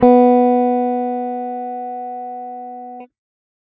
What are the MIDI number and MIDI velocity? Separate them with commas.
59, 25